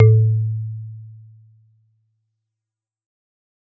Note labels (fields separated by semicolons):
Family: mallet percussion; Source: acoustic; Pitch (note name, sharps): A2; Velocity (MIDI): 100; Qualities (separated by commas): dark, fast decay